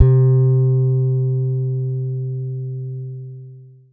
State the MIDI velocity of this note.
127